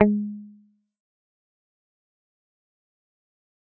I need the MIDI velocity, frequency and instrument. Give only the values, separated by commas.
50, 207.7 Hz, electronic guitar